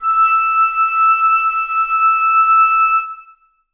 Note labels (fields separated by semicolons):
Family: reed; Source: acoustic; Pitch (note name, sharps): E6; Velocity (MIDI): 75; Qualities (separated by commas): reverb